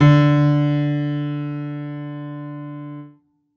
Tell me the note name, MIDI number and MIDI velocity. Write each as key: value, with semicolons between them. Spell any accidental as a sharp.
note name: D3; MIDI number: 50; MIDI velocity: 100